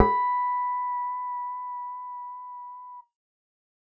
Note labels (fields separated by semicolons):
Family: bass; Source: synthesizer; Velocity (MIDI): 75; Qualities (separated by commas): reverb